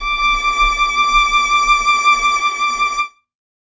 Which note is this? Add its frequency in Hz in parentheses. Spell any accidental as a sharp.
D6 (1175 Hz)